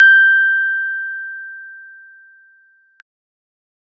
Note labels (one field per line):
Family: keyboard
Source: electronic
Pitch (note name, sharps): G6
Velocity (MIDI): 50